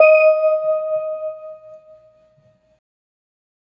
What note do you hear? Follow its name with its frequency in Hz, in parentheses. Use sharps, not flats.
D#5 (622.3 Hz)